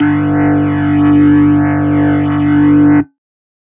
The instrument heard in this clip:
electronic organ